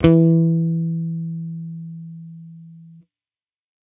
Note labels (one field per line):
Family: bass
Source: electronic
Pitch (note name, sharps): E3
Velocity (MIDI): 127